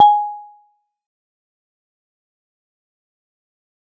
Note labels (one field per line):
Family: mallet percussion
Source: acoustic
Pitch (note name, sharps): G#5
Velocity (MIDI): 100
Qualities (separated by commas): fast decay, percussive